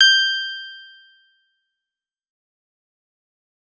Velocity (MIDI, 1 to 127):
75